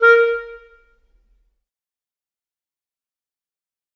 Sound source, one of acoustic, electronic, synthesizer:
acoustic